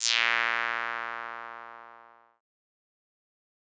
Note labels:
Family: bass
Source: synthesizer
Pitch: A#2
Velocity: 50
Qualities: bright, distorted, fast decay

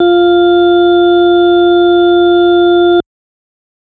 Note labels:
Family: organ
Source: electronic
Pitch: F4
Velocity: 50

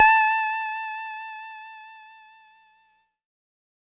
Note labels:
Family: keyboard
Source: electronic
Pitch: A5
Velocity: 50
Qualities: bright

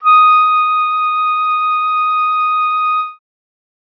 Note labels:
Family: reed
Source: acoustic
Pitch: D#6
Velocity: 50

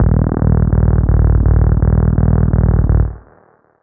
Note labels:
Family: bass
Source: synthesizer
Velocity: 50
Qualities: reverb

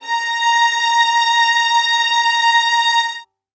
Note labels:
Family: string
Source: acoustic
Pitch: A#5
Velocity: 127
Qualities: reverb

